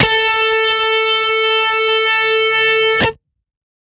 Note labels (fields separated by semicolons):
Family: guitar; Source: electronic; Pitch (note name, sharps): A4; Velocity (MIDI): 127; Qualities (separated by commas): distorted